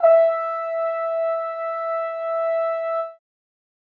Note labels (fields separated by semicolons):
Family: brass; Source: acoustic; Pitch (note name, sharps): E5; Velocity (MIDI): 25; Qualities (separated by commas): reverb